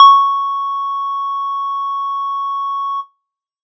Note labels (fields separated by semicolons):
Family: bass; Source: synthesizer; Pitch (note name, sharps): C#6; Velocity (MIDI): 100